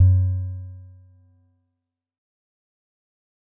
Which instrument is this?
acoustic mallet percussion instrument